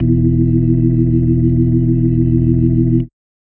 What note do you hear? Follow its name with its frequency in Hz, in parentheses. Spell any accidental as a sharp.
E1 (41.2 Hz)